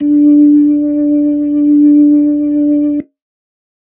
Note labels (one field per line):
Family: organ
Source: electronic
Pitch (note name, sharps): D4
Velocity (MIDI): 75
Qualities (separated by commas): dark